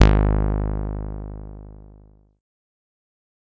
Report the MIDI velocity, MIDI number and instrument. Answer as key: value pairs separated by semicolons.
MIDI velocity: 75; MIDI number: 32; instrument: synthesizer bass